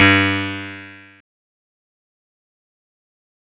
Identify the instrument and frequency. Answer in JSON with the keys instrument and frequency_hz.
{"instrument": "electronic guitar", "frequency_hz": 98}